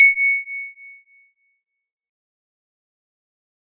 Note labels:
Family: guitar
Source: synthesizer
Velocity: 100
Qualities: bright, fast decay

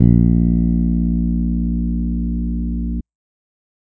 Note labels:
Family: bass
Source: electronic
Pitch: A#1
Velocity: 75

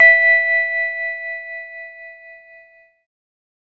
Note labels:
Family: keyboard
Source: electronic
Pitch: E5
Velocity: 50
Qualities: reverb

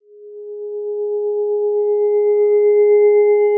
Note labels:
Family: guitar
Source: electronic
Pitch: G#4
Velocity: 127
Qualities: dark, long release

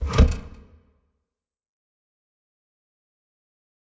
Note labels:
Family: reed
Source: acoustic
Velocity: 75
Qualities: fast decay, percussive

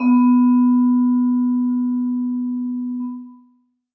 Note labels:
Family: mallet percussion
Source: acoustic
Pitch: B3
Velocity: 25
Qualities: reverb

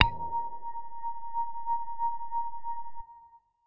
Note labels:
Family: guitar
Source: electronic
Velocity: 25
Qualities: dark, distorted

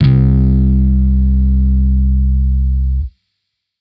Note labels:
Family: bass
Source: electronic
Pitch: C2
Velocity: 75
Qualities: distorted

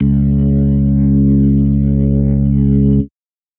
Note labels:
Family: organ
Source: electronic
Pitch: C#2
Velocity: 25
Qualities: dark, distorted

